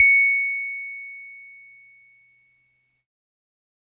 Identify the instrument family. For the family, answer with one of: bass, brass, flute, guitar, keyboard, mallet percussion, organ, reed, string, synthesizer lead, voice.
keyboard